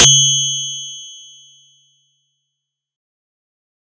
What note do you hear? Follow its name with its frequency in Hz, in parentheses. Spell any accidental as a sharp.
C#3 (138.6 Hz)